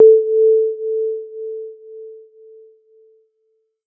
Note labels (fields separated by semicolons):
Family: keyboard; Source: electronic; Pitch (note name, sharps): A4; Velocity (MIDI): 100; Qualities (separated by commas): dark